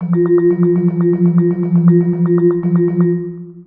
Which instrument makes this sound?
synthesizer mallet percussion instrument